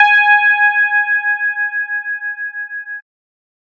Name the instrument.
synthesizer bass